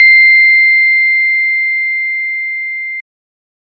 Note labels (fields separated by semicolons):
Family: organ; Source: electronic; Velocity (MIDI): 127